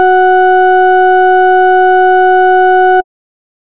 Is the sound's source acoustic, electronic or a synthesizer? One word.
synthesizer